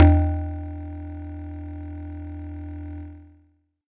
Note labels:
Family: mallet percussion; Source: acoustic; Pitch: E2; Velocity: 100; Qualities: distorted

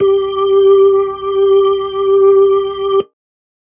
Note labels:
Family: organ; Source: electronic; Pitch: G4; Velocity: 100

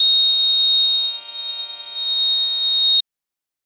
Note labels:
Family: organ; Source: electronic; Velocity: 100; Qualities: bright

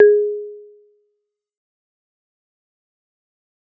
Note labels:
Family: mallet percussion; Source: acoustic; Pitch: G#4; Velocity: 25; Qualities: fast decay, percussive

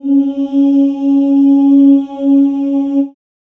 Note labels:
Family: voice; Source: acoustic; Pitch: C#4; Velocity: 127; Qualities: dark, reverb

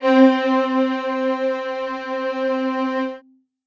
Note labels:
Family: string; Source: acoustic; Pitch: C4; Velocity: 127; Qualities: reverb

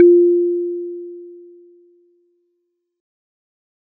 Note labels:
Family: mallet percussion; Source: acoustic; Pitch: F4; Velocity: 50

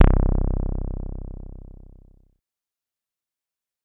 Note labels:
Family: bass; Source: synthesizer; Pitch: C1; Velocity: 50; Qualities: distorted, fast decay

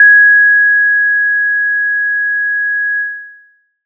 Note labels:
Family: mallet percussion; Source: acoustic; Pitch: G#6; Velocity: 100; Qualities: long release

